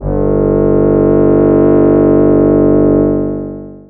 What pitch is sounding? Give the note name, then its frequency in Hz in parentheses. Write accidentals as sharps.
G1 (49 Hz)